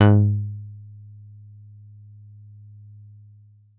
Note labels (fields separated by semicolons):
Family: guitar; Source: synthesizer; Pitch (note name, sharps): G#2; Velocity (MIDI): 75